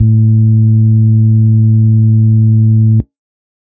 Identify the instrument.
electronic organ